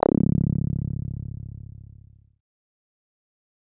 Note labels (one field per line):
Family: synthesizer lead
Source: synthesizer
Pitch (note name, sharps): C#1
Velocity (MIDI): 100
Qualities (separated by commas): distorted, fast decay